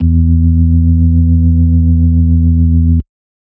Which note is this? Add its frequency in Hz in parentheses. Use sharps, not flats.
E2 (82.41 Hz)